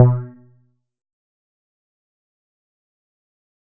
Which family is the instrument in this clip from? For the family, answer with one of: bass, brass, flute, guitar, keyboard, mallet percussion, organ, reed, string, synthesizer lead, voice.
bass